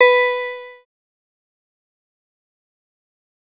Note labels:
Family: synthesizer lead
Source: synthesizer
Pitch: B4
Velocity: 100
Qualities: distorted, fast decay

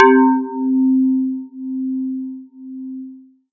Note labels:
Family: guitar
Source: synthesizer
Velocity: 75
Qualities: dark

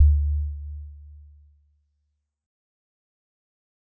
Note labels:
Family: mallet percussion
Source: acoustic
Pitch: D2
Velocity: 25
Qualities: dark, fast decay

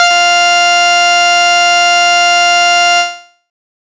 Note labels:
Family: bass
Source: synthesizer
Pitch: F5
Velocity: 50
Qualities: bright, distorted

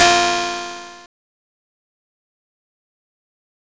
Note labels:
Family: guitar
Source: electronic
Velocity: 50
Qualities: bright, distorted, fast decay

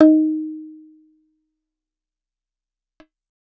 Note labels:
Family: guitar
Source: acoustic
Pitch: D#4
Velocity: 100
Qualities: fast decay

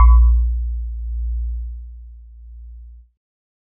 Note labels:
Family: keyboard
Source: electronic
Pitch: A#1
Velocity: 127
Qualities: multiphonic

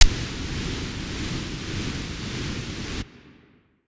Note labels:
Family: flute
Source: acoustic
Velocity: 100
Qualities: distorted

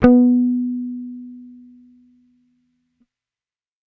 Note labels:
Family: bass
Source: electronic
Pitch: B3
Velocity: 75

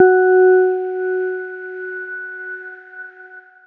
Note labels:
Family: keyboard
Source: electronic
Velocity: 75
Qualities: dark, long release

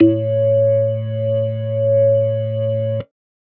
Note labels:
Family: organ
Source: electronic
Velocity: 100

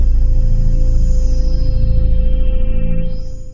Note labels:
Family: synthesizer lead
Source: synthesizer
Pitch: A-1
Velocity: 50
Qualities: long release

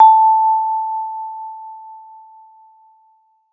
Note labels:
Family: mallet percussion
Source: acoustic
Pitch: A5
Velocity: 75

